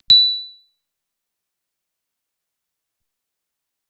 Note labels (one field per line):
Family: bass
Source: synthesizer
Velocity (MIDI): 127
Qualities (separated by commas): bright, distorted, fast decay, percussive